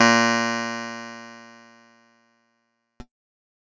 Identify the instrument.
electronic keyboard